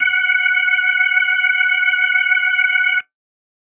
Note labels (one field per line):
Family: organ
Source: electronic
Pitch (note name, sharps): F#5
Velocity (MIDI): 25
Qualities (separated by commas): reverb